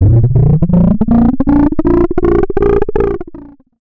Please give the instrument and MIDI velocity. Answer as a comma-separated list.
synthesizer bass, 100